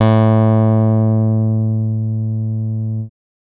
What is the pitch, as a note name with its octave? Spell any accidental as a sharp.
A2